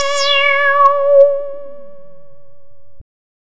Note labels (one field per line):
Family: bass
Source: synthesizer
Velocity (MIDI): 127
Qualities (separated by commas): bright, distorted